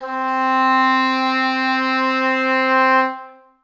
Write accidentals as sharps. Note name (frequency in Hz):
C4 (261.6 Hz)